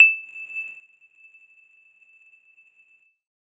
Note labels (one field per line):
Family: mallet percussion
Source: electronic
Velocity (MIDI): 75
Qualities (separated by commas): bright, non-linear envelope